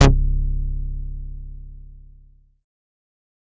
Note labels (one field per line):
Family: bass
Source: synthesizer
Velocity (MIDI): 50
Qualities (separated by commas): distorted, fast decay